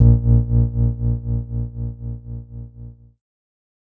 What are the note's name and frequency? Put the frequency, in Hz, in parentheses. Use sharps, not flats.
A#1 (58.27 Hz)